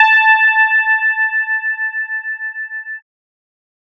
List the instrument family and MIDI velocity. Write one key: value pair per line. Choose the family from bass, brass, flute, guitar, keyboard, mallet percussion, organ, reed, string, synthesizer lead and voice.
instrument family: bass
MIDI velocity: 50